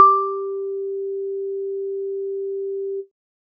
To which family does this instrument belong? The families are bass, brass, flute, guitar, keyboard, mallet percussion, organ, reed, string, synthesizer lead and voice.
keyboard